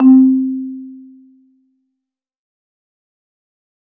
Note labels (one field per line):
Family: mallet percussion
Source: acoustic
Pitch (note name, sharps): C4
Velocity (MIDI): 75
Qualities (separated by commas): dark, fast decay, reverb